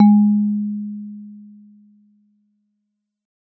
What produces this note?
acoustic mallet percussion instrument